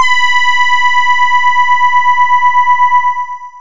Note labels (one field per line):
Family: voice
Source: synthesizer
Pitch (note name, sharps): B5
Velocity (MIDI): 25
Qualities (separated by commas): long release